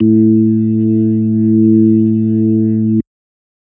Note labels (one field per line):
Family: organ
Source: electronic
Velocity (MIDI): 25